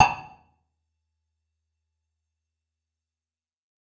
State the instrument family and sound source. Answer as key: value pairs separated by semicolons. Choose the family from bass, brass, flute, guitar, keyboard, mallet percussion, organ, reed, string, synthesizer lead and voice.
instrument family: guitar; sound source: electronic